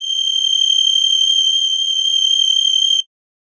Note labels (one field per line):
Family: reed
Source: acoustic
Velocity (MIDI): 127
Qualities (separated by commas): bright